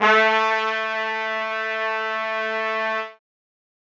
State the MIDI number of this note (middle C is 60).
57